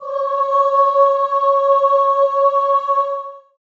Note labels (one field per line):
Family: voice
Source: acoustic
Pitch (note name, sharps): C#5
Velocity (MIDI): 25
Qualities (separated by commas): reverb